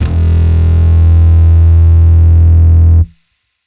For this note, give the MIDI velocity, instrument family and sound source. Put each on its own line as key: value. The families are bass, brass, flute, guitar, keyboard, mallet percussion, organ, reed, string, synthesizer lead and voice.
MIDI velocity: 50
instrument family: bass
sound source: electronic